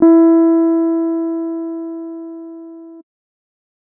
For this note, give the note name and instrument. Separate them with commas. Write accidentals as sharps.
E4, electronic keyboard